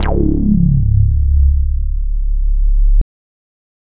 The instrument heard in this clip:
synthesizer bass